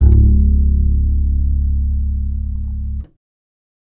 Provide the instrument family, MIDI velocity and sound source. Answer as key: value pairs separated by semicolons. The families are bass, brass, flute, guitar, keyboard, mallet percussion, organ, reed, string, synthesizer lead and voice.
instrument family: bass; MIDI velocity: 75; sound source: electronic